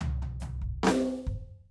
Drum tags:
half-time rock, fill, 140 BPM, 4/4, hi-hat pedal, snare, high tom, floor tom, kick

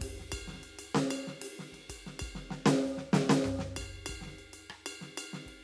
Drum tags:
Afro-Cuban, beat, 128 BPM, 4/4, ride, ride bell, hi-hat pedal, snare, cross-stick, floor tom, kick

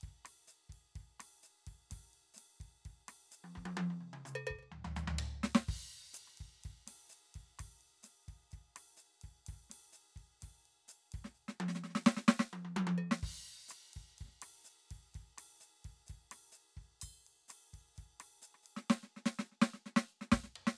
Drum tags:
bossa nova, beat, 127 BPM, 4/4, crash, ride, ride bell, open hi-hat, hi-hat pedal, percussion, snare, cross-stick, high tom, mid tom, floor tom, kick

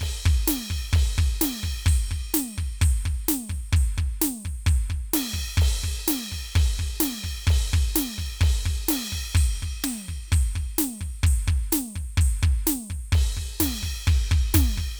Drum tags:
rock, beat, 128 BPM, 4/4, crash, open hi-hat, snare, kick

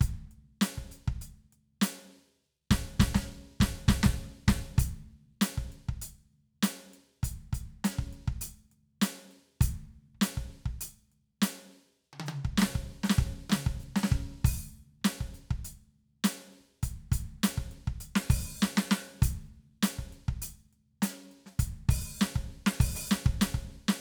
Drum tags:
Latin funk, beat, 100 BPM, 4/4, crash, closed hi-hat, open hi-hat, hi-hat pedal, snare, cross-stick, high tom, kick

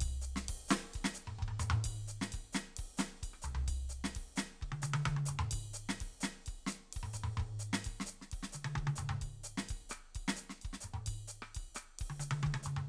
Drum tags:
Dominican merengue, beat, 130 BPM, 4/4, ride, ride bell, hi-hat pedal, snare, cross-stick, high tom, mid tom, floor tom, kick

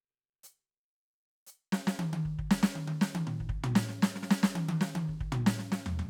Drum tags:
rock, fill, 118 BPM, 4/4, hi-hat pedal, snare, high tom, mid tom, floor tom, kick

